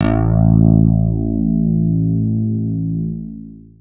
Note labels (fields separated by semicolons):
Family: guitar; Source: electronic; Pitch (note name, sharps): A1; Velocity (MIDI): 127; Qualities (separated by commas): long release